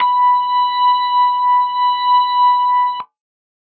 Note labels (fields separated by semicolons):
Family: organ; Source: electronic; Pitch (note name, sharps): B5; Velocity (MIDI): 25